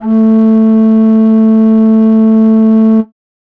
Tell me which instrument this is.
acoustic flute